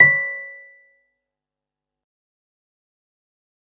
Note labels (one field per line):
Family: keyboard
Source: electronic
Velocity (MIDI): 127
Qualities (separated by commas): fast decay, percussive